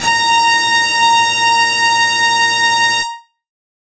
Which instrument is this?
electronic guitar